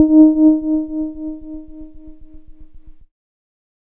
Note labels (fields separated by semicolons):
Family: keyboard; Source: electronic; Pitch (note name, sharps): D#4; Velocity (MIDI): 127; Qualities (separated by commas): dark